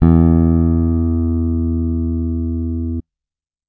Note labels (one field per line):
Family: bass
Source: electronic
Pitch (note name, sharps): E2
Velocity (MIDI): 75